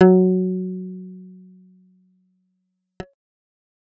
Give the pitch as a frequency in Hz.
185 Hz